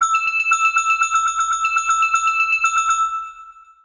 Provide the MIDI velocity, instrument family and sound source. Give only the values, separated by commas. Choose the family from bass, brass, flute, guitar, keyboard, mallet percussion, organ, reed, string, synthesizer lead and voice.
75, mallet percussion, synthesizer